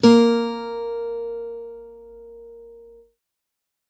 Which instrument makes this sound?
acoustic guitar